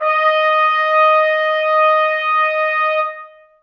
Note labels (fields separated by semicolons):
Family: brass; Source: acoustic; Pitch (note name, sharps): D#5; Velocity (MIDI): 75; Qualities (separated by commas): reverb